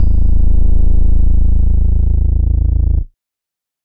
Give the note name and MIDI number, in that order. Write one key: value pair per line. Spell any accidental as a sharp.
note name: A0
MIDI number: 21